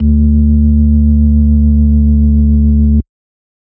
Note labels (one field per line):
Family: organ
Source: electronic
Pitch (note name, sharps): D2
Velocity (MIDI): 100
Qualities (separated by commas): dark, distorted